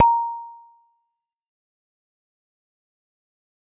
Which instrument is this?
acoustic mallet percussion instrument